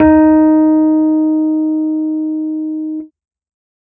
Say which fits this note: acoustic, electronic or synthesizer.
electronic